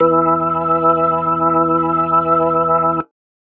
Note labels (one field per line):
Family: organ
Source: electronic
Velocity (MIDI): 127